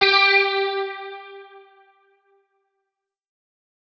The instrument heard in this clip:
electronic guitar